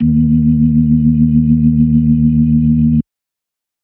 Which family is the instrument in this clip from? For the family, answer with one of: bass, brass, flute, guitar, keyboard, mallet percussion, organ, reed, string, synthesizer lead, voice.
organ